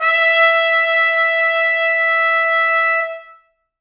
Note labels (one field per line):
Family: brass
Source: acoustic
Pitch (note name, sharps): E5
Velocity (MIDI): 127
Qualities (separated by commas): bright, reverb